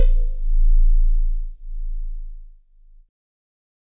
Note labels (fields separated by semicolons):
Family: keyboard; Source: electronic; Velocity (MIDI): 50; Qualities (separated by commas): multiphonic